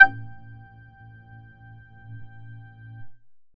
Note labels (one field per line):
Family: bass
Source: synthesizer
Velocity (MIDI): 50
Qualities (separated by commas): distorted, percussive